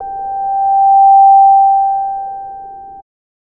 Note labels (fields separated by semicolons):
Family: bass; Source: synthesizer; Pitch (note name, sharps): G5; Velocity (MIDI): 127; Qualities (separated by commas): distorted